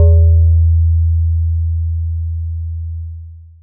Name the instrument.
electronic mallet percussion instrument